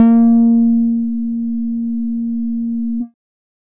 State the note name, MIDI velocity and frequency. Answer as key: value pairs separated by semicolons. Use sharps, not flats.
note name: A#3; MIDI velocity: 75; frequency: 233.1 Hz